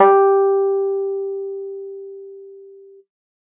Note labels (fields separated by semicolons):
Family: keyboard; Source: electronic; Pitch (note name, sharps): G4; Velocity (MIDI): 100